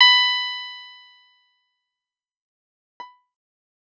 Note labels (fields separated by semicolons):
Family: guitar; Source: electronic; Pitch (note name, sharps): B5; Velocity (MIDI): 75; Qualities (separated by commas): bright, fast decay